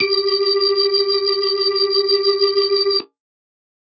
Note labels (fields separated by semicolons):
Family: organ; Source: electronic; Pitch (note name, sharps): G4; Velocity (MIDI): 100; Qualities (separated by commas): bright